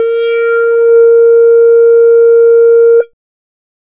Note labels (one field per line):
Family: bass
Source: synthesizer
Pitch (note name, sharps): A#4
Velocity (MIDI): 100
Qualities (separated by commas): dark, distorted